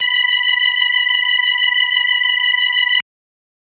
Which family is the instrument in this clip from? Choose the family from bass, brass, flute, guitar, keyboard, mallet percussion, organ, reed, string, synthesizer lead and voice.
organ